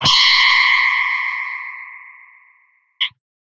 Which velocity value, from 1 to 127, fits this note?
50